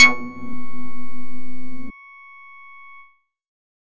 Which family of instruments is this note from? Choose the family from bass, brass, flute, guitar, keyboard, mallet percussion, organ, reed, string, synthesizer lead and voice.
bass